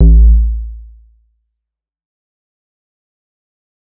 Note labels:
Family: bass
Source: synthesizer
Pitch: A1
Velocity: 75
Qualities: dark, fast decay

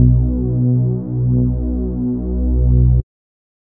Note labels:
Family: bass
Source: synthesizer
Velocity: 127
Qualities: dark

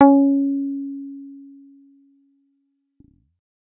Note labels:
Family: bass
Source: synthesizer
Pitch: C#4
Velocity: 127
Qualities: dark

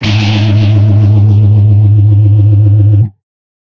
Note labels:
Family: guitar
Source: electronic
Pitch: G#2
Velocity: 100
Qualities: bright, distorted

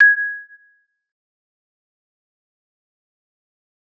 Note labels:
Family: mallet percussion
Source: acoustic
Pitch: G#6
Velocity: 75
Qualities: fast decay, percussive

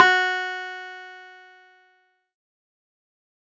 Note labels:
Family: keyboard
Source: electronic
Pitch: F#4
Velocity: 100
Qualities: distorted, fast decay

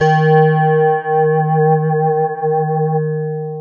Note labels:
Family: guitar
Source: electronic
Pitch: D#3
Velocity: 100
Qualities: long release, multiphonic, non-linear envelope

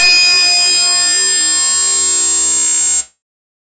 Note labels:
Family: bass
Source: synthesizer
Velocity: 127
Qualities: bright, distorted

